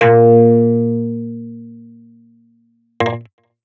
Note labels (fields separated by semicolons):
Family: guitar; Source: electronic; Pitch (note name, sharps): A#2; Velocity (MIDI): 75; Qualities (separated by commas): distorted